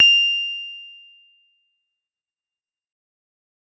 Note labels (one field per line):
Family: keyboard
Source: electronic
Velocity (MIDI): 50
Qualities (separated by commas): bright, fast decay